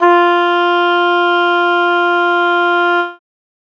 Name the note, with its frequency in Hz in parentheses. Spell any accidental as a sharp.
F4 (349.2 Hz)